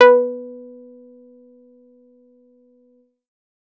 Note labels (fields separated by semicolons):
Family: bass; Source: synthesizer; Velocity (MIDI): 100; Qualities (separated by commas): dark, percussive